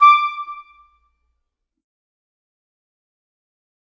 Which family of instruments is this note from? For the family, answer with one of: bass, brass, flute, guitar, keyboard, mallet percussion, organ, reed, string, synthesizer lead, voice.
reed